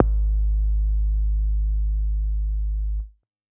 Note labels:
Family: bass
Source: synthesizer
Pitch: G#1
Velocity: 127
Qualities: distorted

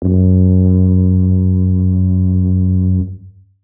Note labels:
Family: brass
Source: acoustic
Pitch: F#2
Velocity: 25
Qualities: dark

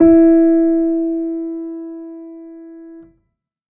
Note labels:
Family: keyboard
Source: acoustic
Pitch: E4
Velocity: 25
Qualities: reverb

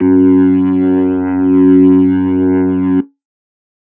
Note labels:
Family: organ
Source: electronic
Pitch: F#2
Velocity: 50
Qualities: distorted

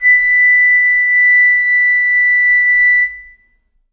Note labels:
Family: flute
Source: acoustic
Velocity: 25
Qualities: reverb

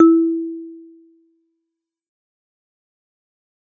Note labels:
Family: mallet percussion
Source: acoustic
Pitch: E4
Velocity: 127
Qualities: dark, fast decay, reverb

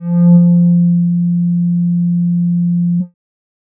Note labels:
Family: bass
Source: synthesizer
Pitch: F3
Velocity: 75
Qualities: dark

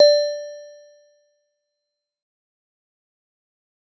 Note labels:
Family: mallet percussion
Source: acoustic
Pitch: D5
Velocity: 100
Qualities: fast decay, percussive

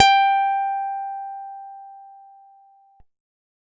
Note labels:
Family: guitar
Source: acoustic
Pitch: G5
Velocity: 100

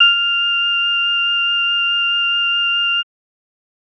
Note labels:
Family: organ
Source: electronic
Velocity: 75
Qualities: bright, multiphonic

